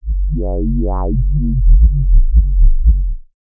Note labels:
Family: bass; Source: synthesizer; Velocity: 50; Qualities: distorted, non-linear envelope

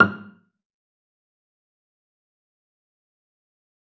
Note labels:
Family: string; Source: acoustic; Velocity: 75; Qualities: fast decay, percussive, reverb

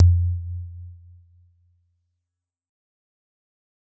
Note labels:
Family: mallet percussion; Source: acoustic; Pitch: F2; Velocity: 127; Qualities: dark, fast decay

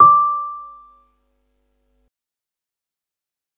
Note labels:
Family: keyboard; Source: electronic; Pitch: D6; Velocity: 50; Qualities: fast decay, percussive

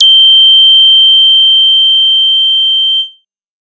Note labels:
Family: bass; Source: synthesizer; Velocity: 75; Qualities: bright, distorted

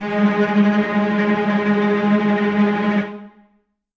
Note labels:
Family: string; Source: acoustic; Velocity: 127; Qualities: non-linear envelope, reverb

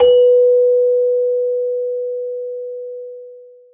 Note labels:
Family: mallet percussion; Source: acoustic; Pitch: B4; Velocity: 100; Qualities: long release, reverb

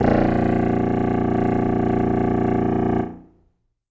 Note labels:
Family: reed; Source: acoustic; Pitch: A#0; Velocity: 50; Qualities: reverb

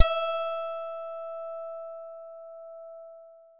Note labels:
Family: guitar; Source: synthesizer; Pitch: E5; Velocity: 100

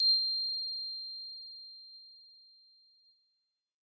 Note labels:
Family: keyboard; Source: electronic; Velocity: 100; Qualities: bright

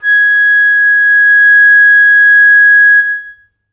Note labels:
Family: flute; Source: acoustic; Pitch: G#6; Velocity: 75; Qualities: reverb

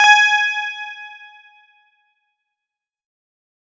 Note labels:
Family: guitar; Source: electronic; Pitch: G#5; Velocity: 50; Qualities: fast decay

